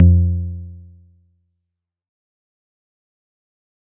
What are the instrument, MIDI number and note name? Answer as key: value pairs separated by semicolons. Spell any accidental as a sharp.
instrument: synthesizer guitar; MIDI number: 41; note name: F2